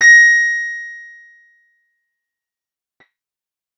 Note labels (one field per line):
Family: guitar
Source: acoustic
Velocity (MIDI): 50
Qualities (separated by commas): bright, distorted, fast decay